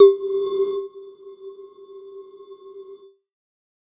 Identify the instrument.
electronic mallet percussion instrument